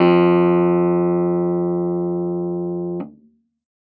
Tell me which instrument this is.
electronic keyboard